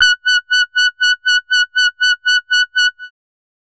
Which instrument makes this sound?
synthesizer bass